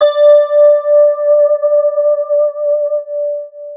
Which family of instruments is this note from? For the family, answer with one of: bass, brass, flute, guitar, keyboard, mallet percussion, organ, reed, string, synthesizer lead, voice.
guitar